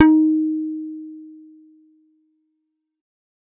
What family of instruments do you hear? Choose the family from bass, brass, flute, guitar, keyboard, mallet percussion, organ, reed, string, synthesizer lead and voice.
bass